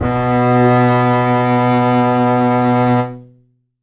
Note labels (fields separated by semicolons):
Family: string; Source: acoustic; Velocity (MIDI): 25; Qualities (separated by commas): reverb